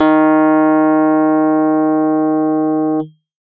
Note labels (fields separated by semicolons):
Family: keyboard; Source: electronic; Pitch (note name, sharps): D#3; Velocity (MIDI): 127; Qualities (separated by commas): distorted